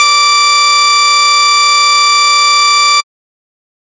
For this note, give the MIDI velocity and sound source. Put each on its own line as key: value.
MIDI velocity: 127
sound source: synthesizer